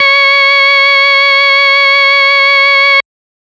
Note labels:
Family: organ; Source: electronic; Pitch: C#5; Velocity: 100; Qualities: bright, distorted

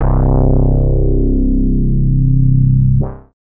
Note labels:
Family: bass; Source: synthesizer; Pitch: C1; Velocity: 25; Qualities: distorted, multiphonic

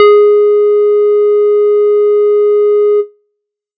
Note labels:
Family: bass; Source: synthesizer; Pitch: G#4; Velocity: 25

